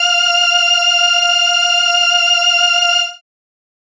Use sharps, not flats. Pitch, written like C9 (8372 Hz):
F5 (698.5 Hz)